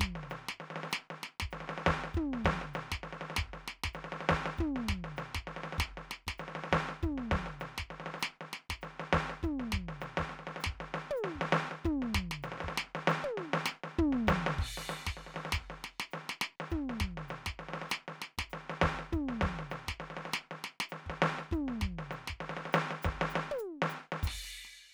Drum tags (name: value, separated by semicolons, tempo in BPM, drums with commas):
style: New Orleans second line; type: beat; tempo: 99 BPM; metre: 4/4; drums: crash, open hi-hat, hi-hat pedal, snare, high tom, floor tom, kick